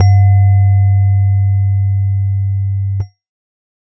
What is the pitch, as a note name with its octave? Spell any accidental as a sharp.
G2